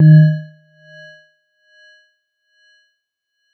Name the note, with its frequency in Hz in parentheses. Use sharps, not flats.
D#3 (155.6 Hz)